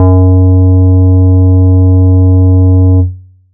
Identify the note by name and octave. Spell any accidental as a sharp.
F#2